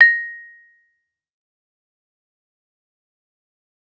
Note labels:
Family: mallet percussion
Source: acoustic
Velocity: 50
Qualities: fast decay, percussive

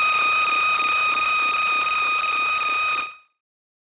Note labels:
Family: bass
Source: synthesizer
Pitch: D#6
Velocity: 100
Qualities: non-linear envelope

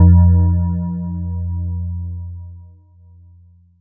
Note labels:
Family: mallet percussion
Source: electronic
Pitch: F2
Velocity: 50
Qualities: long release

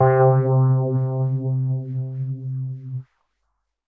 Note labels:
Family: keyboard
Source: electronic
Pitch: C3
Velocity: 75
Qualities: non-linear envelope

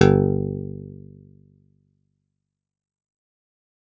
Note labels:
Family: guitar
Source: acoustic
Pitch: G1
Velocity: 25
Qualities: fast decay, reverb

